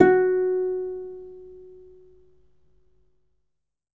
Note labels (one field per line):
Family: guitar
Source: acoustic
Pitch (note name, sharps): F#4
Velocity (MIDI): 127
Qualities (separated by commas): reverb